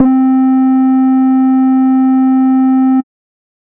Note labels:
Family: bass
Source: synthesizer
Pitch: C4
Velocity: 100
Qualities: dark, distorted, tempo-synced

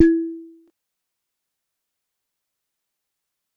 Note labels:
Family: mallet percussion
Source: acoustic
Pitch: E4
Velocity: 25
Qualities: fast decay, percussive

